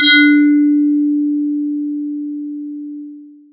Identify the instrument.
electronic mallet percussion instrument